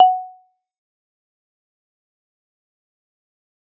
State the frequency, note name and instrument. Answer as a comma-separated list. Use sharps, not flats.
740 Hz, F#5, acoustic mallet percussion instrument